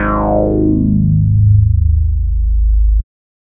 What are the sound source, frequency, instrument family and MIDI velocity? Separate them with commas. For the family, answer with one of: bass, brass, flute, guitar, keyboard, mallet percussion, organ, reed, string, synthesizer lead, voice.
synthesizer, 25.96 Hz, bass, 50